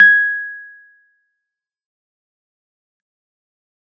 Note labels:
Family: keyboard; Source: electronic; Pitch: G#6; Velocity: 75; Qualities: fast decay, percussive

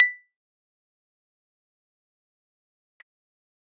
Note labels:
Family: keyboard; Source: electronic; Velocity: 25; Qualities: fast decay, percussive

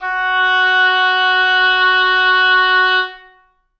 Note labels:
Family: reed; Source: acoustic; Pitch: F#4; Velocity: 127; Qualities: reverb

